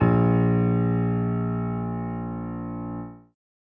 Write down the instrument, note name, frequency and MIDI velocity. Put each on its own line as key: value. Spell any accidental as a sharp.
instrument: acoustic keyboard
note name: A#1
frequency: 58.27 Hz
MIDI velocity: 75